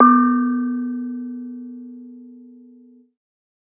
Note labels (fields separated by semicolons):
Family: mallet percussion; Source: acoustic; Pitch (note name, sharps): B3; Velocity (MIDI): 75